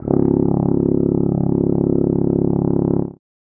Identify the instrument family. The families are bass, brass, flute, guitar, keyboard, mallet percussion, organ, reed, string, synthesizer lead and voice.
brass